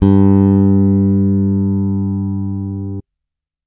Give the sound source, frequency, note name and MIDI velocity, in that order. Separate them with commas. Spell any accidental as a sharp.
electronic, 98 Hz, G2, 50